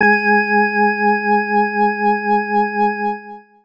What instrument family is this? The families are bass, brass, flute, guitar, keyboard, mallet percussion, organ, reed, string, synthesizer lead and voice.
organ